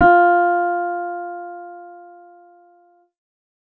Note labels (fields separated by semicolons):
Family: keyboard; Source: synthesizer; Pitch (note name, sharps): F4; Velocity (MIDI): 75